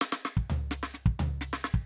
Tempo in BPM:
128 BPM